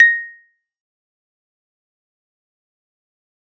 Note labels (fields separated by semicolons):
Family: keyboard; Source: electronic; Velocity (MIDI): 100; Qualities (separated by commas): fast decay, percussive